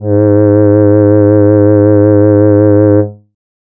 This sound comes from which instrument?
synthesizer voice